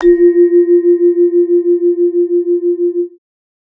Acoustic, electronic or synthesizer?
acoustic